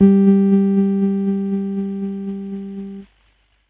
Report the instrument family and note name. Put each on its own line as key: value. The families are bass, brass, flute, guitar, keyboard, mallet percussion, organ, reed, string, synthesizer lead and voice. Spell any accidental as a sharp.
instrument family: keyboard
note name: G3